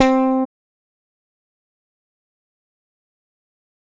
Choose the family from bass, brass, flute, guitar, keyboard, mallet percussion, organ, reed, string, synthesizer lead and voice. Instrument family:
bass